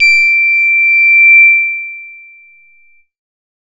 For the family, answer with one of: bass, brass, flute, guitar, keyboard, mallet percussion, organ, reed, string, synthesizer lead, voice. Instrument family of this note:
bass